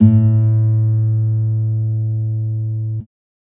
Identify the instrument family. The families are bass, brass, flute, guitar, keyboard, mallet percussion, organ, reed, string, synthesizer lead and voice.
guitar